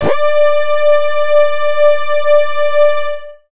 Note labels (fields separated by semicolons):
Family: bass; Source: synthesizer; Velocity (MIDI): 50; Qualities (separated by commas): distorted